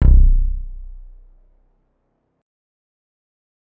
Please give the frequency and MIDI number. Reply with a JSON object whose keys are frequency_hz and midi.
{"frequency_hz": 30.87, "midi": 23}